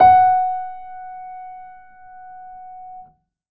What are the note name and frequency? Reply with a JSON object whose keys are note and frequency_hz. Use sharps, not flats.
{"note": "F#5", "frequency_hz": 740}